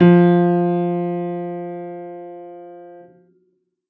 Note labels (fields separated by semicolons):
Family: keyboard; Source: acoustic; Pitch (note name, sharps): F3; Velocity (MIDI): 127; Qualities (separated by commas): reverb